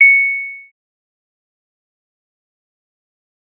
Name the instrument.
synthesizer bass